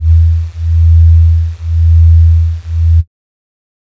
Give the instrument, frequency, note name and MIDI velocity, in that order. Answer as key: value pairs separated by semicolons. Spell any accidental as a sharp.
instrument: synthesizer flute; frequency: 82.41 Hz; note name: E2; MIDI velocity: 75